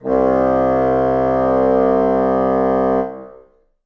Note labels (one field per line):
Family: reed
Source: acoustic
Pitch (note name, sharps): C2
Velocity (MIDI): 100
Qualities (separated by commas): reverb